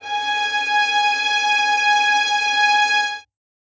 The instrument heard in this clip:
acoustic string instrument